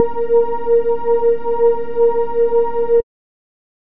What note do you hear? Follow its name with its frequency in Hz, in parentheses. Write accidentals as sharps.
A#4 (466.2 Hz)